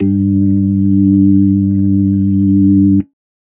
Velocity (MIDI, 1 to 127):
127